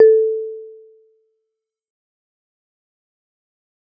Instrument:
acoustic mallet percussion instrument